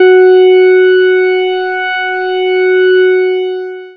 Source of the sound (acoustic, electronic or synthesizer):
synthesizer